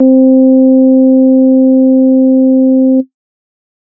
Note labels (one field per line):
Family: organ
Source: electronic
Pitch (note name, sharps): C4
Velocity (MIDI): 127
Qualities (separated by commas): dark